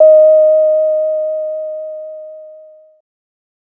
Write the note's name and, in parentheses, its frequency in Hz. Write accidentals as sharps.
D#5 (622.3 Hz)